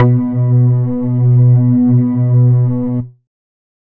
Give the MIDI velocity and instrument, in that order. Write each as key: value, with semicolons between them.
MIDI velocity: 25; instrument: synthesizer bass